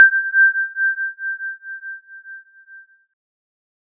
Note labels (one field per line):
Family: keyboard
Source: synthesizer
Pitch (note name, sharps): G6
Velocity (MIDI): 127